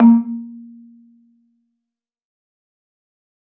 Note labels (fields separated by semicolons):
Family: mallet percussion; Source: acoustic; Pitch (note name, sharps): A#3; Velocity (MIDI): 25; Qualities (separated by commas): dark, fast decay, percussive, reverb